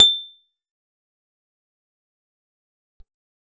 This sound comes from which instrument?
acoustic guitar